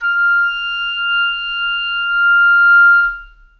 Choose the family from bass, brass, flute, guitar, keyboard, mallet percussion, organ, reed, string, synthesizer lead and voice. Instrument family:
reed